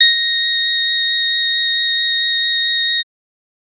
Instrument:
electronic organ